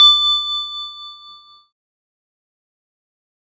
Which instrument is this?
electronic keyboard